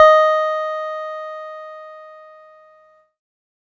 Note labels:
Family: keyboard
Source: electronic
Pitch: D#5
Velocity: 25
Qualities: distorted

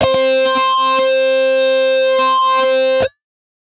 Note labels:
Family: guitar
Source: electronic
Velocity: 25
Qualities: bright, distorted

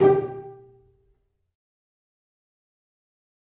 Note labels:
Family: string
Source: acoustic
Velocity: 127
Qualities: fast decay, percussive, reverb

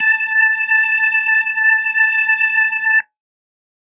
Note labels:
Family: organ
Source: electronic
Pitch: A5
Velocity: 50

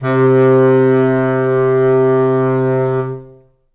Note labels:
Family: reed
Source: acoustic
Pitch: C3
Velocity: 50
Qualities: reverb

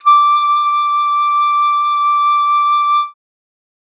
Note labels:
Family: flute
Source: acoustic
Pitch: D6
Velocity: 50

